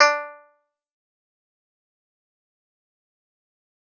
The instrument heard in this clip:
acoustic guitar